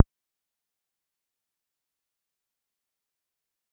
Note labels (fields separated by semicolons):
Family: bass; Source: synthesizer; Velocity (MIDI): 50; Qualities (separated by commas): fast decay, percussive